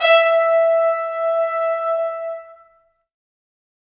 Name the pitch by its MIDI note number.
76